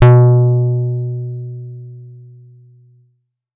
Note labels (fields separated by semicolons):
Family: guitar; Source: electronic; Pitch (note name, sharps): B2; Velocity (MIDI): 50